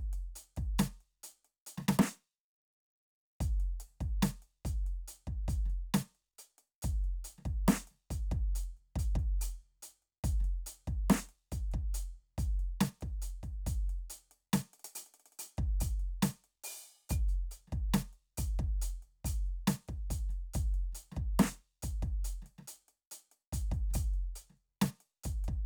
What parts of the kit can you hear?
closed hi-hat, open hi-hat, hi-hat pedal, snare and kick